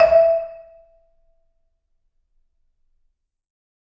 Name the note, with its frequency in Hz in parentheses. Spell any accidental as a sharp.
E5 (659.3 Hz)